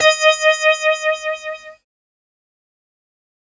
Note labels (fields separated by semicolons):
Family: keyboard; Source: synthesizer; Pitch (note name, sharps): D#5; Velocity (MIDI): 100; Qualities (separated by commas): distorted, fast decay